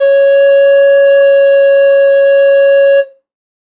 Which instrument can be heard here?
acoustic flute